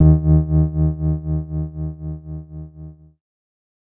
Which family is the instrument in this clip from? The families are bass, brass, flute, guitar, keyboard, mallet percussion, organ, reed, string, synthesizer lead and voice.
keyboard